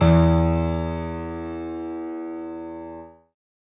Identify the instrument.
acoustic keyboard